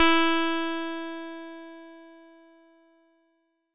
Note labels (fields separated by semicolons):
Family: bass; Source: synthesizer; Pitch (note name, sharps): E4; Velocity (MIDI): 75; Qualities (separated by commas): bright, distorted